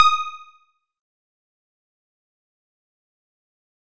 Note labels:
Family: bass; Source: synthesizer; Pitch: D#6; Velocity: 127; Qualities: fast decay, percussive

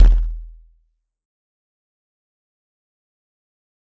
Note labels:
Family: mallet percussion; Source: acoustic; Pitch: E1; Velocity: 100; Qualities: fast decay, percussive

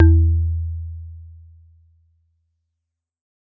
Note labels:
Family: mallet percussion; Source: acoustic; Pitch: E2; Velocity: 100; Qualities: dark

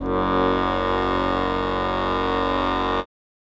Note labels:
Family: reed; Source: acoustic; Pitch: F#1; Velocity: 50

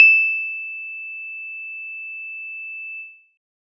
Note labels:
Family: guitar; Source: synthesizer; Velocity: 127

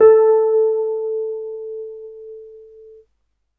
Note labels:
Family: keyboard; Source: electronic; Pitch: A4; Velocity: 75

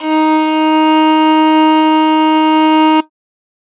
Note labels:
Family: string; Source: acoustic; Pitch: D#4; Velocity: 50; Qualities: bright

